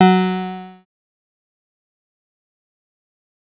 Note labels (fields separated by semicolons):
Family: synthesizer lead; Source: synthesizer; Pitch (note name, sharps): F#3; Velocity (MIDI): 127; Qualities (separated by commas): distorted, fast decay